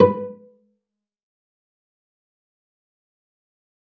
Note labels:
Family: string; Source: acoustic; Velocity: 75; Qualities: fast decay, percussive, reverb

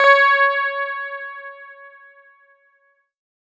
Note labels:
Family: guitar; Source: electronic; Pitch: C#5; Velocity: 50

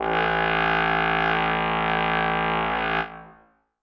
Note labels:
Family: brass; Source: acoustic; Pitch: A1; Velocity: 100; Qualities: reverb

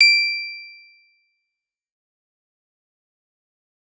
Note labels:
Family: guitar; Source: electronic; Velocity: 75; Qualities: bright, fast decay

